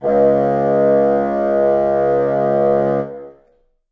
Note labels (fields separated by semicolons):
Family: reed; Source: acoustic; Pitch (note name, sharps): C#2; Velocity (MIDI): 100; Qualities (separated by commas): reverb